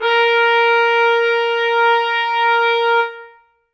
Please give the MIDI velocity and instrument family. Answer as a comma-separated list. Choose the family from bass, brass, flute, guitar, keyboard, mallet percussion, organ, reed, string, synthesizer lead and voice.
100, brass